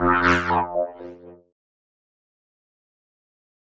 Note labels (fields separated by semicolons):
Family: keyboard; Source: electronic; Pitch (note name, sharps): F2; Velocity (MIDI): 75; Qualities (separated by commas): distorted, fast decay, non-linear envelope